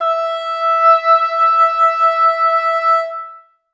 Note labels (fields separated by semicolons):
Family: reed; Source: acoustic; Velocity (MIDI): 127; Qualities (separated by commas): reverb